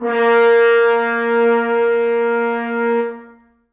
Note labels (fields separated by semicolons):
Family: brass; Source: acoustic; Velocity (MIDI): 100; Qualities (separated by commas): reverb